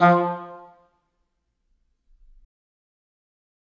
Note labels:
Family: reed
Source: acoustic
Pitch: F3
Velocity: 50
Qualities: fast decay, percussive, reverb

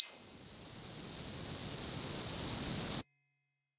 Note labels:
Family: voice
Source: synthesizer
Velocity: 127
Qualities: distorted, long release

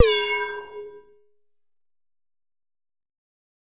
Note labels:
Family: bass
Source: synthesizer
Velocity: 75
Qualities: bright, distorted

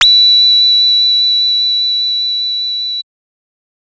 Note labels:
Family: bass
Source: synthesizer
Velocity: 127

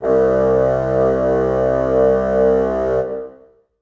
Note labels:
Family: reed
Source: acoustic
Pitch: C2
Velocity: 127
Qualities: reverb

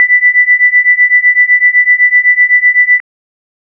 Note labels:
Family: organ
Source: electronic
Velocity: 75

